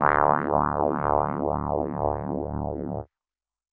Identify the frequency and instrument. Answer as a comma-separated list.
36.71 Hz, electronic keyboard